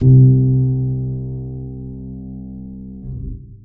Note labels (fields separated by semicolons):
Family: keyboard; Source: acoustic; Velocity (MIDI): 25; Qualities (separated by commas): dark, reverb